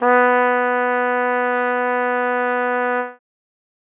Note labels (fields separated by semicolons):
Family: brass; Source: acoustic; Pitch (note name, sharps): B3; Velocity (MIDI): 50